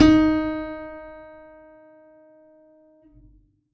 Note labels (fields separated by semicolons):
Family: keyboard; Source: acoustic; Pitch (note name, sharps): D#4; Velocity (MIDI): 127; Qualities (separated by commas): reverb